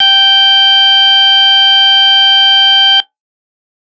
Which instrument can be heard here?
electronic organ